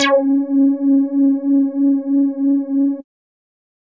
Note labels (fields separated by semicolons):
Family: bass; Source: synthesizer; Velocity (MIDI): 127